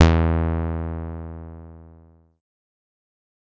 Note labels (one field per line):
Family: bass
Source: synthesizer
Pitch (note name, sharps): E2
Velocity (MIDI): 75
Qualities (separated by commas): distorted, fast decay